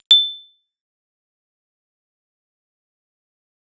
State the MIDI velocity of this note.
50